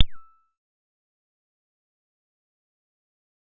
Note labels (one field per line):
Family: bass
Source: synthesizer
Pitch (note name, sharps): E6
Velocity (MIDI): 25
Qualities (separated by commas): fast decay, percussive